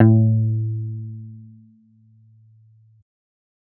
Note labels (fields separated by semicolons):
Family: bass; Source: synthesizer; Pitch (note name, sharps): A2; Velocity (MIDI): 100